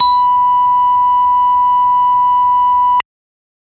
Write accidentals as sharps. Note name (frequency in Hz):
B5 (987.8 Hz)